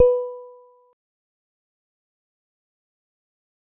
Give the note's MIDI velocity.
25